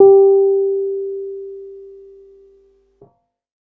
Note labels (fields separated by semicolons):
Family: keyboard; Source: electronic; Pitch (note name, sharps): G4; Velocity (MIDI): 25